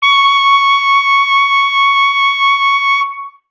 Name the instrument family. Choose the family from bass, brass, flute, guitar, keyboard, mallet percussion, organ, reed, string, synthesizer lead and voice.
brass